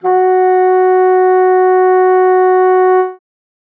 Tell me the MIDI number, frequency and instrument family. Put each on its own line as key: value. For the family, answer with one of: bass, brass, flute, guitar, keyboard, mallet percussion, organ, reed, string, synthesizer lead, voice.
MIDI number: 66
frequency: 370 Hz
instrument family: reed